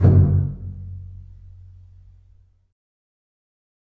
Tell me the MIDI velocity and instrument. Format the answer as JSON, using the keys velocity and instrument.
{"velocity": 50, "instrument": "acoustic string instrument"}